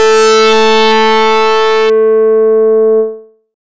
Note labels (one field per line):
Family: bass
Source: synthesizer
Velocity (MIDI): 127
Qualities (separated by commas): bright, distorted